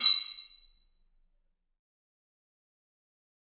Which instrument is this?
acoustic reed instrument